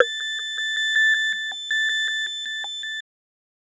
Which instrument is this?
synthesizer bass